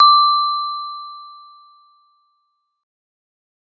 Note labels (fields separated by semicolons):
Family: mallet percussion; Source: acoustic; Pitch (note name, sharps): D6; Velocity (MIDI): 100